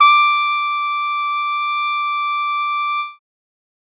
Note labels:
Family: brass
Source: acoustic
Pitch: D6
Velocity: 50

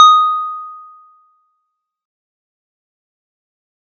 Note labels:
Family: mallet percussion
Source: acoustic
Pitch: D#6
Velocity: 100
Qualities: fast decay

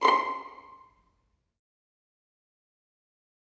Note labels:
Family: string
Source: acoustic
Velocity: 25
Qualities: fast decay, percussive, reverb

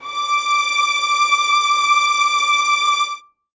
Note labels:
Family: string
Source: acoustic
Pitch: D6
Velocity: 50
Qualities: reverb

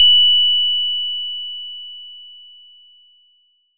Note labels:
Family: bass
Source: synthesizer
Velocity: 75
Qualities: bright, distorted

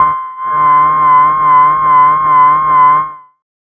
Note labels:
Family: bass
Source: synthesizer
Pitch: C6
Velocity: 75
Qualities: distorted, tempo-synced

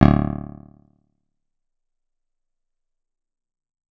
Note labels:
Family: guitar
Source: acoustic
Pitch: D1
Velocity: 100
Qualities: percussive

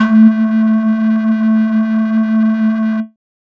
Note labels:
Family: flute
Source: synthesizer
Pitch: A3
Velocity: 127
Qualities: distorted

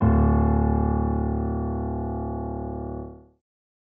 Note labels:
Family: keyboard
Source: acoustic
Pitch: D1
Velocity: 25

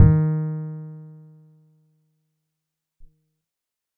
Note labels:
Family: guitar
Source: acoustic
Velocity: 50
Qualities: dark

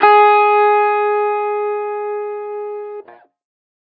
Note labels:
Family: guitar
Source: electronic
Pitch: G#4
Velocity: 25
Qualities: distorted

